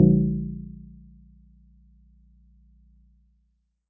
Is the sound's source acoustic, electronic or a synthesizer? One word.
acoustic